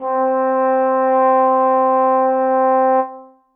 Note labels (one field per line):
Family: brass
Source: acoustic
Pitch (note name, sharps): C4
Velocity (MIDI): 25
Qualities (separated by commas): reverb